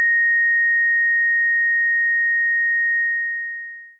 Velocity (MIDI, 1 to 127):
127